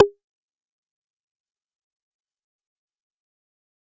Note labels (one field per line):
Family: bass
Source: synthesizer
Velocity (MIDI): 50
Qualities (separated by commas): distorted, fast decay, percussive